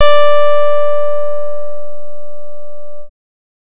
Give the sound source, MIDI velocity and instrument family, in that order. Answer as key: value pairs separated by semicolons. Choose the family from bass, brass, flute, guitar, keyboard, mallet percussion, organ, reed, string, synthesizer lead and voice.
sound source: synthesizer; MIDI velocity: 25; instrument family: bass